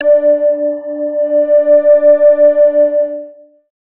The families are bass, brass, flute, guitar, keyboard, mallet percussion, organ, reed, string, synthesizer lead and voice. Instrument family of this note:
bass